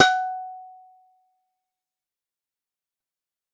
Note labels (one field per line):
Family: guitar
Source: synthesizer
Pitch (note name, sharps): F#5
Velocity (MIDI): 50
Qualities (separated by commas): fast decay, percussive